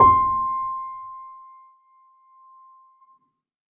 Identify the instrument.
acoustic keyboard